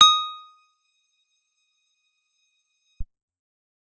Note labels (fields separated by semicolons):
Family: guitar; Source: acoustic; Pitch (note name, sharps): D#6; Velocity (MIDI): 75; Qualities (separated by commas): percussive